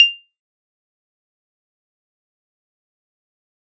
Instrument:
electronic keyboard